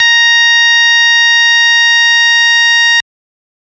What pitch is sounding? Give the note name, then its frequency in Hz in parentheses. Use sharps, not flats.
A#5 (932.3 Hz)